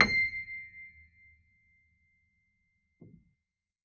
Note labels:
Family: keyboard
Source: acoustic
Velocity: 100

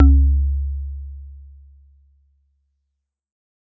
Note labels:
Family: mallet percussion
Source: acoustic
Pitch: C#2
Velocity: 50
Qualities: dark

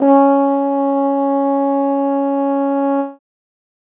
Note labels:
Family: brass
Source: acoustic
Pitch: C#4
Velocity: 25

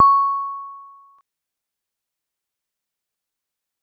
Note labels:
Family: mallet percussion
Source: acoustic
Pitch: C#6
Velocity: 25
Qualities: fast decay

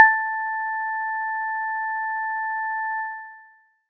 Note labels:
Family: mallet percussion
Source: acoustic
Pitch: A5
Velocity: 25

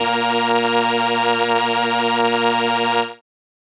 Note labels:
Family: keyboard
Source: synthesizer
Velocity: 75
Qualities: bright

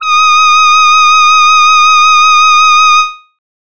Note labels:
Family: voice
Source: synthesizer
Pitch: D#6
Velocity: 50

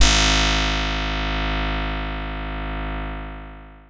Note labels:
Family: guitar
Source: synthesizer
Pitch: G#1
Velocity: 25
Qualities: bright, long release

